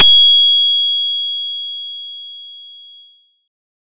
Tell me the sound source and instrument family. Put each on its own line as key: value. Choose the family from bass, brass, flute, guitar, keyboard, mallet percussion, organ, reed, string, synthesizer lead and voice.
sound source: acoustic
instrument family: guitar